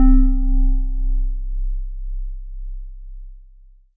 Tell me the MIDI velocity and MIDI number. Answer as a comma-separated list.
25, 24